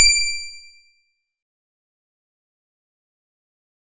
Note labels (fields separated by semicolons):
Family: guitar; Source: acoustic; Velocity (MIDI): 75; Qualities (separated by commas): bright, distorted, fast decay, percussive